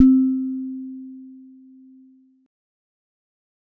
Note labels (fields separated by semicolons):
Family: mallet percussion; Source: acoustic; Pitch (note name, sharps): C4; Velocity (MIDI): 25; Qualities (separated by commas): dark, fast decay